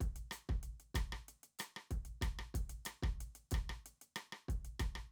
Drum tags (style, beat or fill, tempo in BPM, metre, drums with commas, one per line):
Afrobeat
beat
94 BPM
4/4
closed hi-hat, cross-stick, kick